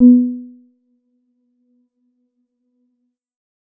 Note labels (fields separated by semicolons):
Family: keyboard; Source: electronic; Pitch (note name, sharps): B3; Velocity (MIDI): 25; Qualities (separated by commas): dark, percussive, reverb